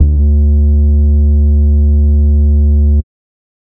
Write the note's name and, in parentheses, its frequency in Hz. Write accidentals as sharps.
D2 (73.42 Hz)